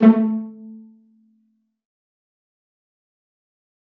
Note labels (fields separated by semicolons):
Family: string; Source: acoustic; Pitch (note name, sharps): A3; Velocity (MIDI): 100; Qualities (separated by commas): dark, fast decay, percussive, reverb